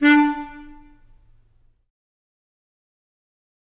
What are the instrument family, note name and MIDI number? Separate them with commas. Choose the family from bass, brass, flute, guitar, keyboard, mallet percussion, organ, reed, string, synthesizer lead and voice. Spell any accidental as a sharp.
reed, D4, 62